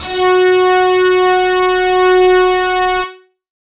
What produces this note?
electronic guitar